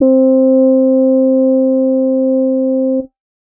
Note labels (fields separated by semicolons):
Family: guitar; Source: electronic; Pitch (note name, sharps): C4; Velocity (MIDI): 25; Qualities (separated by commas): reverb